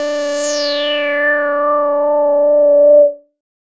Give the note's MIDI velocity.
50